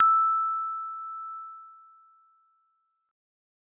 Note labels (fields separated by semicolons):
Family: mallet percussion; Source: acoustic; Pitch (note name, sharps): E6; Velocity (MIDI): 75; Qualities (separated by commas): bright